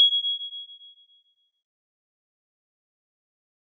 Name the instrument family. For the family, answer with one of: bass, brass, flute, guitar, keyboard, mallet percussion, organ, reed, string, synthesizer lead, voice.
mallet percussion